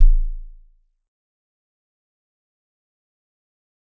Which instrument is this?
acoustic mallet percussion instrument